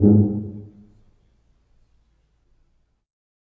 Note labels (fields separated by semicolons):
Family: brass; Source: acoustic; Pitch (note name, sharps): G#2; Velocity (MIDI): 50; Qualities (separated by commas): dark, percussive, reverb